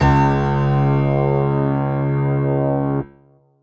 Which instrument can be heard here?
electronic keyboard